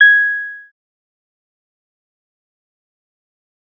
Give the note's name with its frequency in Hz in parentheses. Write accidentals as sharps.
G#6 (1661 Hz)